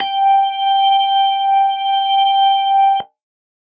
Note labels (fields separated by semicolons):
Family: organ; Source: electronic; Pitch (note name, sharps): G5; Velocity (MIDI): 100